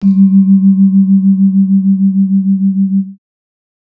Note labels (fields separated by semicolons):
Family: mallet percussion; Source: acoustic; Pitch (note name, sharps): G3; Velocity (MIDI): 25; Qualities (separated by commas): multiphonic